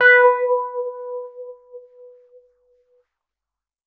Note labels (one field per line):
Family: keyboard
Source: electronic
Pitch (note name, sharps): B4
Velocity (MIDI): 100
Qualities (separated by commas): non-linear envelope